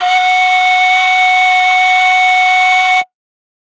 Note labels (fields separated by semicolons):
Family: flute; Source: acoustic; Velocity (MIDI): 127